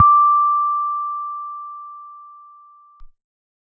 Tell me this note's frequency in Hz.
1175 Hz